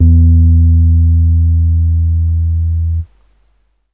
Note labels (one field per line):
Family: keyboard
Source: electronic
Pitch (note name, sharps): E2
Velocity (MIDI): 25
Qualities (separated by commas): dark